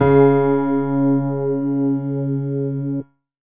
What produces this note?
electronic keyboard